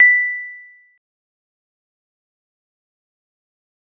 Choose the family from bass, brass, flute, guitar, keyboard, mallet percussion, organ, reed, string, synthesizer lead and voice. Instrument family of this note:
mallet percussion